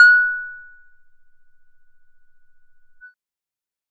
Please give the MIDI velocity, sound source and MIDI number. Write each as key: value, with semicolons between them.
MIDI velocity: 75; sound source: synthesizer; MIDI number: 90